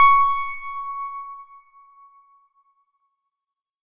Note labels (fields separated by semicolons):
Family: organ; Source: electronic; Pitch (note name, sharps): C#6; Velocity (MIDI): 100; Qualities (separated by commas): bright